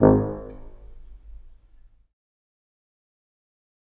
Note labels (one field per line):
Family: reed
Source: acoustic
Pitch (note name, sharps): G#1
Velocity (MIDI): 25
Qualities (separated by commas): fast decay, reverb